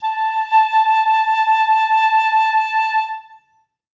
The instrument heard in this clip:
acoustic flute